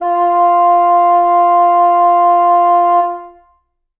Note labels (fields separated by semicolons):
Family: reed; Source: acoustic; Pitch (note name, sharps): F4; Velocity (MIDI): 127; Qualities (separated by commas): reverb